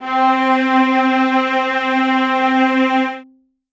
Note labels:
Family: string; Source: acoustic; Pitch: C4; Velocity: 100; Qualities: reverb

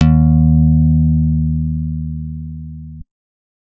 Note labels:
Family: guitar; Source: acoustic; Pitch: D#2; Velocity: 127

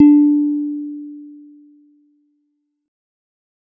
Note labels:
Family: guitar; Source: synthesizer; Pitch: D4; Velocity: 50; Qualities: dark

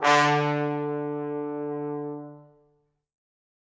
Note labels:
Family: brass; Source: acoustic; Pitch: D3; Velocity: 50; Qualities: bright, reverb

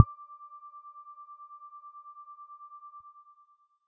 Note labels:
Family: mallet percussion; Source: electronic; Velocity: 25; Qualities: percussive

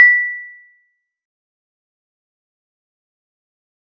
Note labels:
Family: mallet percussion; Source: acoustic; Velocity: 75; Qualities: fast decay, percussive

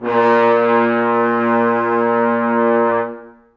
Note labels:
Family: brass; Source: acoustic; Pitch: A#2; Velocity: 50; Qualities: reverb

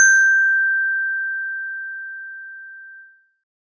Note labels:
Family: mallet percussion; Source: acoustic; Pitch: G6; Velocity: 50

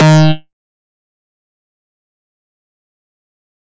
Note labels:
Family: bass; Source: synthesizer; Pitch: D#3; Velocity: 127; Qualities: fast decay, percussive

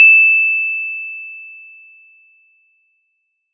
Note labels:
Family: mallet percussion; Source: acoustic; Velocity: 50; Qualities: bright

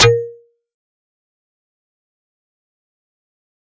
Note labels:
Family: mallet percussion; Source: acoustic; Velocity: 127; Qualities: fast decay, percussive

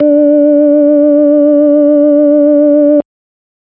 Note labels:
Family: organ; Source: electronic; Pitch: D4; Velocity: 75

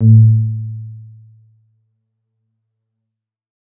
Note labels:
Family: keyboard; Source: electronic; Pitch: A2; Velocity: 50; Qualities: dark

